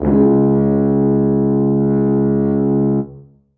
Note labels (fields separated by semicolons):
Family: brass; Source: acoustic; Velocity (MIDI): 127; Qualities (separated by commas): dark, reverb